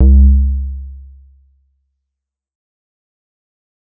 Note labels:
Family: bass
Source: synthesizer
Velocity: 75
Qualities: dark, fast decay

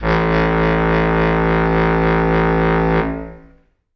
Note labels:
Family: reed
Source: acoustic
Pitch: A1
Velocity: 75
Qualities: long release, reverb

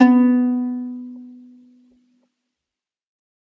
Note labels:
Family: string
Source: acoustic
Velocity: 75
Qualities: fast decay, reverb

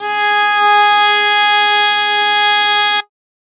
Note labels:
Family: string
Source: acoustic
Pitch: G#4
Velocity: 50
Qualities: bright

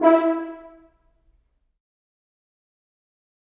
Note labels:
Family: brass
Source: acoustic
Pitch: E4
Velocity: 75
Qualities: fast decay, reverb

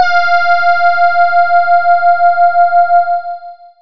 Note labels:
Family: voice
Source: synthesizer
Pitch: F5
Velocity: 25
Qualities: long release

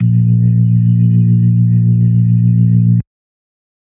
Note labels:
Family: organ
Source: electronic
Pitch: A#1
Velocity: 50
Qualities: dark

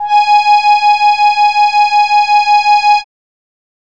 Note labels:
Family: keyboard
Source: acoustic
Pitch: G#5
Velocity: 25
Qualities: bright

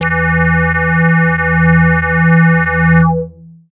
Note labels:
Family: bass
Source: synthesizer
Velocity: 127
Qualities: distorted, long release, multiphonic

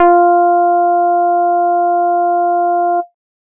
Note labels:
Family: bass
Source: synthesizer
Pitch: F4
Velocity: 25

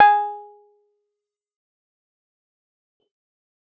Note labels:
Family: keyboard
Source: electronic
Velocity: 75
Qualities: fast decay, percussive

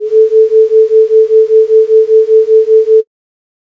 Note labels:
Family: flute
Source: synthesizer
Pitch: A4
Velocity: 100

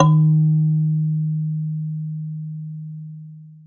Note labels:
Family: mallet percussion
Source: acoustic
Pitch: D#3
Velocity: 50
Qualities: long release, reverb

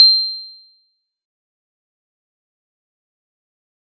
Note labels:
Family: mallet percussion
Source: acoustic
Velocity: 75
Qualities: bright, fast decay, percussive

